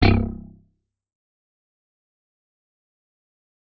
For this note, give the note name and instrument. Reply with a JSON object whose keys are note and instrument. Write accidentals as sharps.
{"note": "C1", "instrument": "electronic guitar"}